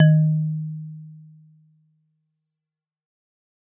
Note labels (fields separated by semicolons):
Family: mallet percussion; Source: acoustic; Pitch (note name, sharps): D#3; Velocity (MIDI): 127; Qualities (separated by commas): fast decay